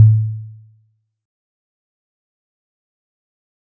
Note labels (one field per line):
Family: mallet percussion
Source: acoustic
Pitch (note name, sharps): A2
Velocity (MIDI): 25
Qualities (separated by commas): fast decay, percussive